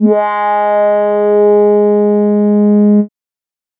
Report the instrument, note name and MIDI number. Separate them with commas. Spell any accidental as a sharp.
synthesizer keyboard, G#3, 56